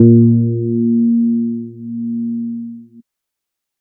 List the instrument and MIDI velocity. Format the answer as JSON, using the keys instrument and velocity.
{"instrument": "synthesizer bass", "velocity": 25}